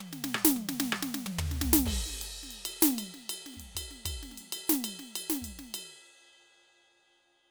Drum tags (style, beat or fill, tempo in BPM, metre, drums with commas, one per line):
Afro-Cuban
beat
128 BPM
4/4
crash, ride, ride bell, open hi-hat, hi-hat pedal, snare, cross-stick, high tom, floor tom, kick